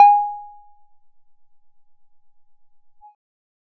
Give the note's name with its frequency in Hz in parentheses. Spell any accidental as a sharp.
G#5 (830.6 Hz)